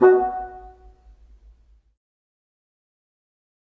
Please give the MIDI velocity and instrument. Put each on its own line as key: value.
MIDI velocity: 50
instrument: acoustic reed instrument